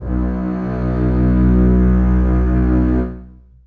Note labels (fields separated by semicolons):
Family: string; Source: acoustic; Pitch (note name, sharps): B1; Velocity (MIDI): 75; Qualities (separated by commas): long release, reverb